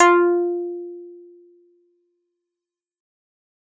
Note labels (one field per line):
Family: keyboard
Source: electronic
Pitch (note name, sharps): F4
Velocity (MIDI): 100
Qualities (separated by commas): distorted, fast decay